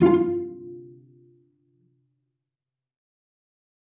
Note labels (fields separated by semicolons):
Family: string; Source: acoustic; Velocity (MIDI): 50; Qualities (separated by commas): fast decay, reverb